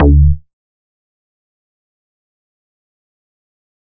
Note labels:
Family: bass; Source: synthesizer; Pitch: D2; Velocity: 50; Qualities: fast decay, percussive

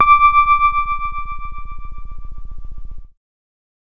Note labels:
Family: keyboard; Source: electronic; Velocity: 100; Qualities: dark

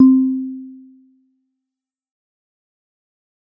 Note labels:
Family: mallet percussion; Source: acoustic; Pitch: C4; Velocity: 127; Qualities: dark, fast decay

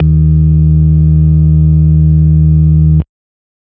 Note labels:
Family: organ; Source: electronic; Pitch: D#2; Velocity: 100; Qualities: dark

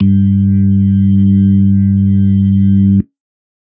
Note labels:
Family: organ; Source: electronic; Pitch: G2; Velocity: 25

